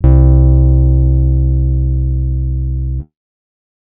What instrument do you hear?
acoustic guitar